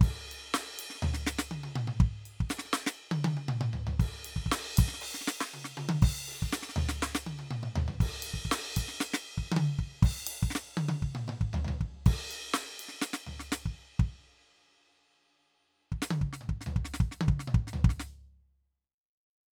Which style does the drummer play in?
rock